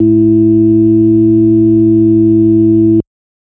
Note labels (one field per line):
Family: organ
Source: electronic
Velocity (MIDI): 50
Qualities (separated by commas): dark